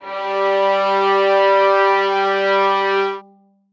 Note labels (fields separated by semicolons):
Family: string; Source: acoustic; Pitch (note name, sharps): G3; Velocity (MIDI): 50; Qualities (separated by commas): reverb